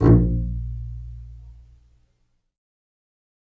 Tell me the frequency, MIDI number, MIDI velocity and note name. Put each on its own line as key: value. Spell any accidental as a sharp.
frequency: 58.27 Hz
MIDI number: 34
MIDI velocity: 75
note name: A#1